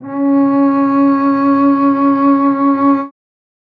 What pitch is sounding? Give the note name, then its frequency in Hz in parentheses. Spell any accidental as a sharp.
C#4 (277.2 Hz)